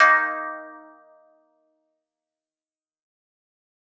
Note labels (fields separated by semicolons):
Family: guitar; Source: acoustic; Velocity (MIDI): 127; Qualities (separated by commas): fast decay